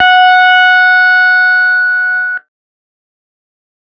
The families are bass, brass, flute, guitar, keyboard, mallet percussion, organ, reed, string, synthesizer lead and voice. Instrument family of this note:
guitar